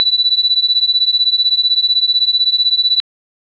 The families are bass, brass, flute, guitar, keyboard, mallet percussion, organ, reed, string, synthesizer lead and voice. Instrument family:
organ